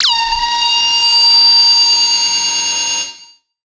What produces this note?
synthesizer lead